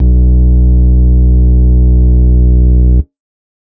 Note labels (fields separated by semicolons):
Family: organ; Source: electronic; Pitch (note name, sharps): B1; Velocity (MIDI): 50